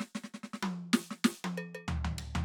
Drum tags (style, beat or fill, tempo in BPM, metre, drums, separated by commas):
soul, fill, 98 BPM, 4/4, percussion, snare, high tom, floor tom